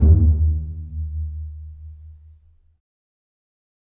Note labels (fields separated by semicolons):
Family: string; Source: acoustic; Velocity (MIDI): 75; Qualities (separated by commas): dark, reverb